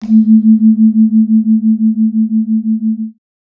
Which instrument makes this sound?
acoustic mallet percussion instrument